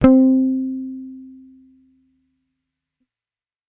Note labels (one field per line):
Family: bass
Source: electronic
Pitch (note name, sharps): C4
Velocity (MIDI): 100